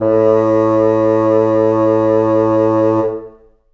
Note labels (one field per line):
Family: reed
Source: acoustic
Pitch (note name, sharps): A2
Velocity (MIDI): 127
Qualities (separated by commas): long release, reverb